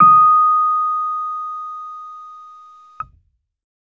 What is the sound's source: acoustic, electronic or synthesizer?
electronic